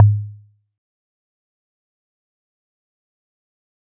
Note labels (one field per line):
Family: mallet percussion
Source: acoustic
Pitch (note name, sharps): G#2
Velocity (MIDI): 50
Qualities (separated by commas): fast decay, percussive